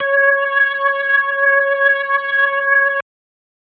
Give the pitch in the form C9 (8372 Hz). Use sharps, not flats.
C#5 (554.4 Hz)